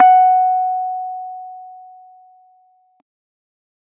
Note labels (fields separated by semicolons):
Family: keyboard; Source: electronic; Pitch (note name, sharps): F#5; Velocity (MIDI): 50